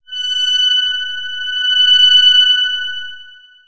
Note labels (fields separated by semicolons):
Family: synthesizer lead; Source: synthesizer; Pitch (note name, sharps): F#6; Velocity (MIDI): 100; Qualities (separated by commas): long release, non-linear envelope